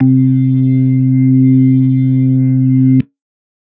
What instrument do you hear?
electronic organ